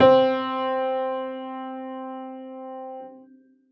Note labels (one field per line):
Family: keyboard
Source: acoustic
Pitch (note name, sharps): C4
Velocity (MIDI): 127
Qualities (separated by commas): reverb